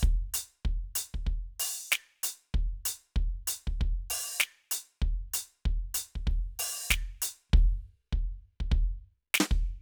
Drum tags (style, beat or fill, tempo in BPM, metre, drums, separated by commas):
funk, beat, 96 BPM, 4/4, crash, closed hi-hat, open hi-hat, hi-hat pedal, snare, kick